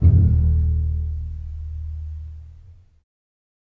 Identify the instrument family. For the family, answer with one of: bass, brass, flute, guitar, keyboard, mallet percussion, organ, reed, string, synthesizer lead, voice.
string